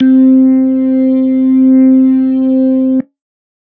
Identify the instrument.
electronic organ